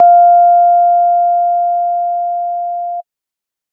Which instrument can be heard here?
electronic organ